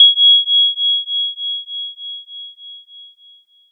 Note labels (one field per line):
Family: mallet percussion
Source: electronic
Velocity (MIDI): 100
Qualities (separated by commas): bright, multiphonic